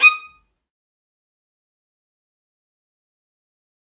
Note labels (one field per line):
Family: string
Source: acoustic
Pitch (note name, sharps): D#6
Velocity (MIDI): 25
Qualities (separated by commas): fast decay, percussive, reverb